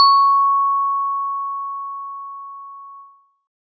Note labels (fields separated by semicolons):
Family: mallet percussion; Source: acoustic; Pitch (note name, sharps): C#6; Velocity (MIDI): 25